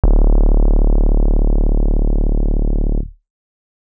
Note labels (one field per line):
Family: keyboard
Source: electronic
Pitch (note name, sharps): D1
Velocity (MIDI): 127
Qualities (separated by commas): distorted